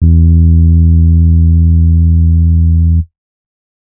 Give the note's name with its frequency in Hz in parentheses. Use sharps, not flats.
E2 (82.41 Hz)